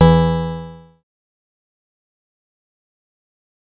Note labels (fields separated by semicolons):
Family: bass; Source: synthesizer; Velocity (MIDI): 127; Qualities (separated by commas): bright, distorted, fast decay